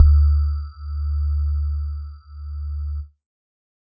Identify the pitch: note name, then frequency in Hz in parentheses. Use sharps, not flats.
D2 (73.42 Hz)